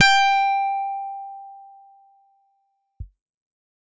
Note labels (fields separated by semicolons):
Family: guitar; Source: electronic; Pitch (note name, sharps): G5; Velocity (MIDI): 75; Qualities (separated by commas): bright, distorted